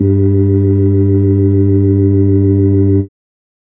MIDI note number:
43